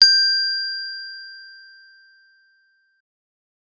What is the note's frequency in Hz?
1568 Hz